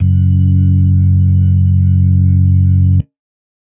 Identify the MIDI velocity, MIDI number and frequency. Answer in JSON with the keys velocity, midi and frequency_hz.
{"velocity": 25, "midi": 30, "frequency_hz": 46.25}